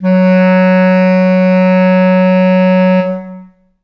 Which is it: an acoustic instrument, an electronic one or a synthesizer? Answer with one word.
acoustic